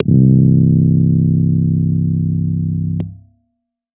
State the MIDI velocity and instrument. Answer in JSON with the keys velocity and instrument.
{"velocity": 100, "instrument": "electronic keyboard"}